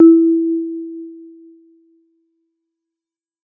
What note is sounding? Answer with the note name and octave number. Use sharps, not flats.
E4